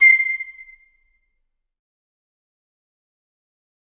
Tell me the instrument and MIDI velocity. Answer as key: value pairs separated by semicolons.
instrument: acoustic flute; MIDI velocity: 100